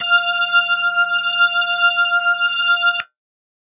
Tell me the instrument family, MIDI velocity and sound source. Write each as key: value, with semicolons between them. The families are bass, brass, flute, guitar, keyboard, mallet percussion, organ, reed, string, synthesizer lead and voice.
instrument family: organ; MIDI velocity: 25; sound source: electronic